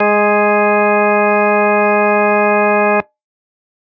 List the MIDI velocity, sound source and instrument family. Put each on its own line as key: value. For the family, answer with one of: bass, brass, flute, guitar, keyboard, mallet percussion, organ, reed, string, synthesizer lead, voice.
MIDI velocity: 25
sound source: electronic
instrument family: organ